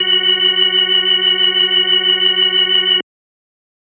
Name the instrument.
electronic organ